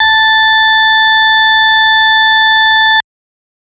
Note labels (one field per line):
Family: organ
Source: electronic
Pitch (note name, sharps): A5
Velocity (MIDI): 50